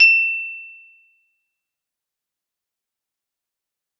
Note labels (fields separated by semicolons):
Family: guitar; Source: acoustic; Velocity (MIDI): 50; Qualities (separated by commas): bright, fast decay, reverb